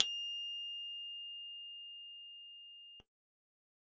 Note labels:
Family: keyboard; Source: electronic; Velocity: 50

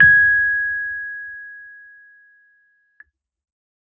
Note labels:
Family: keyboard; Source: electronic; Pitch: G#6; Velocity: 100

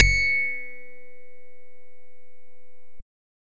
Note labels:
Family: bass; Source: synthesizer; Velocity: 127; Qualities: bright, distorted

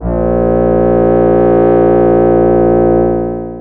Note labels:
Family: voice; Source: synthesizer; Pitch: A#1; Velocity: 100; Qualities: distorted, long release

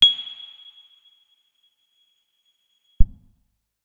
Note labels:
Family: guitar; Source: electronic; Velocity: 25; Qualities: percussive, reverb

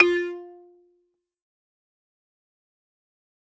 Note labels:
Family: mallet percussion; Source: acoustic; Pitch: F4; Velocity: 100; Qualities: fast decay, percussive, reverb

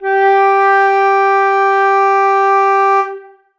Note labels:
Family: flute; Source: acoustic; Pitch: G4; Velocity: 127; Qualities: reverb

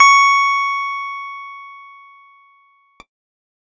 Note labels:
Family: keyboard; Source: electronic; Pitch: C#6; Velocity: 50; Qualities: bright

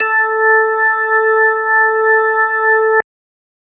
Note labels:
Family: organ; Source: electronic; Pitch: A4; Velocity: 25

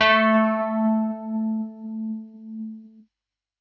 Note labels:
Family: keyboard; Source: electronic; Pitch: A3; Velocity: 127

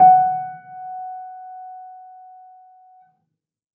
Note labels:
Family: keyboard; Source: acoustic; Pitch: F#5; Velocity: 50; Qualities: reverb

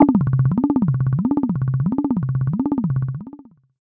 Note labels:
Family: voice; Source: synthesizer; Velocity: 100; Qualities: long release, non-linear envelope, tempo-synced

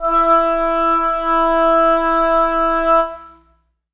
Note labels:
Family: reed; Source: acoustic; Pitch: E4; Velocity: 25; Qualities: reverb

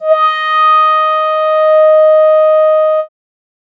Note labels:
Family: keyboard; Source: synthesizer; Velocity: 127

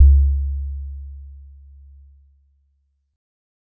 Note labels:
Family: mallet percussion; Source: acoustic; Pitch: C#2; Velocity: 25; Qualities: dark

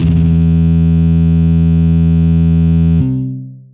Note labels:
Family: guitar; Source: electronic; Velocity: 100; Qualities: bright, distorted, long release

